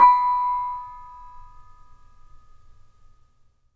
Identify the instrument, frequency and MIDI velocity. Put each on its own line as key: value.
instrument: acoustic mallet percussion instrument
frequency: 987.8 Hz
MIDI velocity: 25